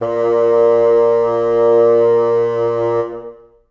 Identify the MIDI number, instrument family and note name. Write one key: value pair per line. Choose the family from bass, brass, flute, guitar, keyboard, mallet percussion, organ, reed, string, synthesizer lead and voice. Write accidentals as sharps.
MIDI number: 46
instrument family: reed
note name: A#2